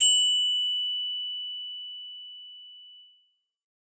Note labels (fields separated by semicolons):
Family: bass; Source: synthesizer; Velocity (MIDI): 25; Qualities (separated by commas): bright, distorted